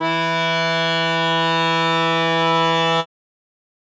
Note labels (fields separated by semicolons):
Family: reed; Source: acoustic; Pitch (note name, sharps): E3; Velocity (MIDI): 100